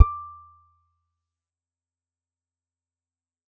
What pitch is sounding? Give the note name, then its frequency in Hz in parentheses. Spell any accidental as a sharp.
D6 (1175 Hz)